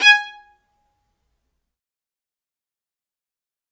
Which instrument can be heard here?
acoustic string instrument